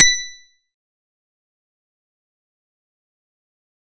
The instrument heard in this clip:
acoustic guitar